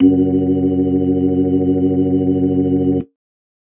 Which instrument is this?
electronic organ